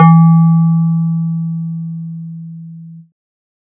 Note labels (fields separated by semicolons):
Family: bass; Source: synthesizer; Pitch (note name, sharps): E3; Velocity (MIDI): 25